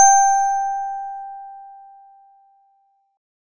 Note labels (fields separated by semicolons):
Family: organ; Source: electronic; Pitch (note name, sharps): G5; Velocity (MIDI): 25; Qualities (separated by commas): bright